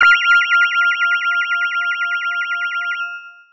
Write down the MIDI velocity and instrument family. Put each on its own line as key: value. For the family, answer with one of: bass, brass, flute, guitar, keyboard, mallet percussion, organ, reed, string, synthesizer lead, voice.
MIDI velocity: 75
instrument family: organ